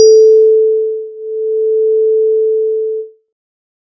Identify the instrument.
synthesizer lead